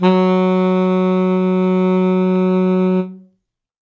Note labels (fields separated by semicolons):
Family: reed; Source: acoustic; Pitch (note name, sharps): F#3; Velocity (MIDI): 75; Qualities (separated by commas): reverb